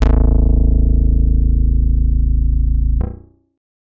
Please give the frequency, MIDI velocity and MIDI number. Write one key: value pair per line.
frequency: 27.5 Hz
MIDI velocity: 50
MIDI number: 21